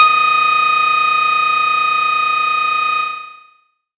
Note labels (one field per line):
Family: bass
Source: synthesizer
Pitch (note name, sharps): D#6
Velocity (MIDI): 75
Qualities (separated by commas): long release